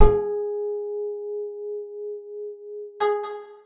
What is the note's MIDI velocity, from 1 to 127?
127